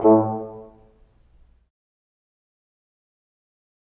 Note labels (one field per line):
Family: brass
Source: acoustic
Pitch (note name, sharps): A2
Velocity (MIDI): 25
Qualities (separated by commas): dark, fast decay, percussive, reverb